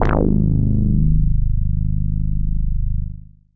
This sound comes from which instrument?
synthesizer bass